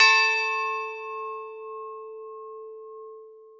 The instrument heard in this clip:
acoustic mallet percussion instrument